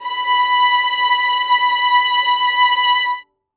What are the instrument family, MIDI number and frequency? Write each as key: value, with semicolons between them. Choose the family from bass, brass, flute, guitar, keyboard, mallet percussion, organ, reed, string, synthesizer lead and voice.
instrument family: string; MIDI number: 83; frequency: 987.8 Hz